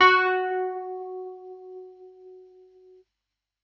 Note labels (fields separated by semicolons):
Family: keyboard; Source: electronic; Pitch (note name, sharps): F#4; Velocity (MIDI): 100